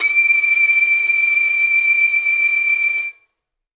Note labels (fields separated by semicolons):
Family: string; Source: acoustic; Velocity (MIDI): 75